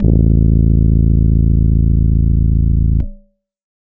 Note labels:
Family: keyboard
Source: electronic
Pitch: A0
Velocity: 25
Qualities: distorted

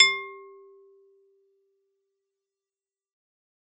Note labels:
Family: mallet percussion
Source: acoustic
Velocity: 127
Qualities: fast decay, percussive

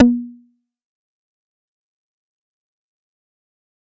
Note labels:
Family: bass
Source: synthesizer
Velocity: 127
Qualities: distorted, fast decay, percussive

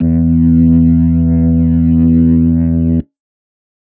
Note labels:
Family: organ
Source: electronic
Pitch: E2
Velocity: 127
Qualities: distorted

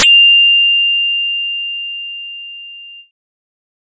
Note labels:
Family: bass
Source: synthesizer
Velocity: 100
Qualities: bright

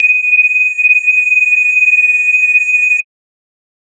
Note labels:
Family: mallet percussion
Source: electronic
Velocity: 50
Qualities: multiphonic, non-linear envelope

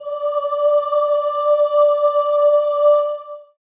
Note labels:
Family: voice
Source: acoustic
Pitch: D5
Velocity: 100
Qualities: reverb

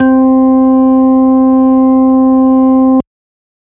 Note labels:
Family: organ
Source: electronic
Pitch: C4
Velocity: 100

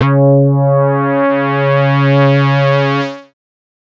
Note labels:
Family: bass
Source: synthesizer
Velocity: 100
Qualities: distorted, multiphonic

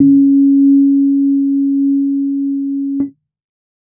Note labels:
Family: keyboard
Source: electronic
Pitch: C#4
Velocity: 25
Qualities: dark

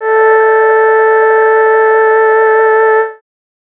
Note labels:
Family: voice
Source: synthesizer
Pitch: A4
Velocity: 25

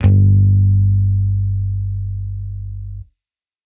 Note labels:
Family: bass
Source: electronic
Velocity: 127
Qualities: distorted

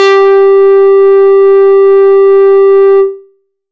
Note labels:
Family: bass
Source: synthesizer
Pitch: G4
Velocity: 127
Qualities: distorted, tempo-synced

